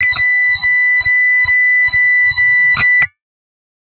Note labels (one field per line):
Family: guitar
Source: electronic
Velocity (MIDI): 75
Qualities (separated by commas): bright, distorted